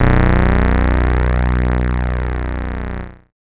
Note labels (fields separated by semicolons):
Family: bass; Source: synthesizer; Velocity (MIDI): 100; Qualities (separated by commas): bright, distorted